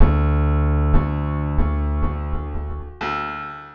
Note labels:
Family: guitar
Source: acoustic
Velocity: 75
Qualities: reverb

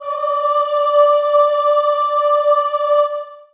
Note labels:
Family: voice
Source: acoustic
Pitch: D5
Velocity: 100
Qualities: long release, reverb

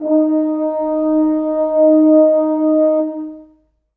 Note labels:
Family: brass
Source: acoustic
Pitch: D#4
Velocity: 50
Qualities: long release, reverb

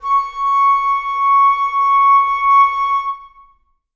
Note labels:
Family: flute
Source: acoustic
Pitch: C#6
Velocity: 50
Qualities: long release, reverb

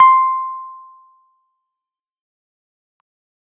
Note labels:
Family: keyboard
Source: electronic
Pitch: C6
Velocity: 100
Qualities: fast decay

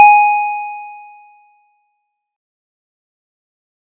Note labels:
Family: keyboard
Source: electronic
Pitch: G#5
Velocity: 50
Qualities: distorted, fast decay

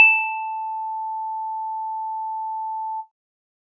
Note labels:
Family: keyboard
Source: electronic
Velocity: 75

